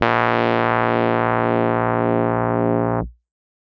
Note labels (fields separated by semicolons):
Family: keyboard; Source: electronic; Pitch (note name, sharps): A#1; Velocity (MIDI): 100; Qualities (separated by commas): distorted